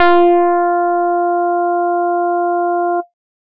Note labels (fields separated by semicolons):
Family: bass; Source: synthesizer; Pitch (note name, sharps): F4; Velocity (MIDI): 100